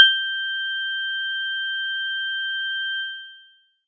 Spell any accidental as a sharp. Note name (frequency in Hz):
G6 (1568 Hz)